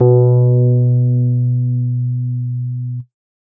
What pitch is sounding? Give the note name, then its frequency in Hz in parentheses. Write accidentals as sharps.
B2 (123.5 Hz)